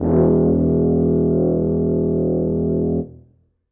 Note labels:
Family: brass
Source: acoustic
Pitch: E1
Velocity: 75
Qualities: dark, reverb

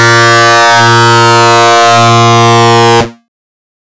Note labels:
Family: bass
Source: synthesizer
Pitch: A#2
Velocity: 127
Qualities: bright, distorted

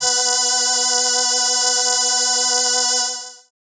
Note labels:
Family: keyboard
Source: synthesizer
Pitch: B3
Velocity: 25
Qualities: bright

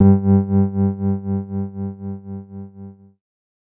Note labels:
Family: keyboard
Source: electronic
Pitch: G2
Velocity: 50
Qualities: dark

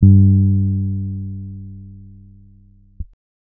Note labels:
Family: keyboard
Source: electronic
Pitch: G2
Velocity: 25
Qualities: dark

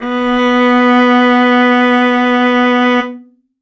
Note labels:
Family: string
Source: acoustic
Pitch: B3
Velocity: 75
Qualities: reverb

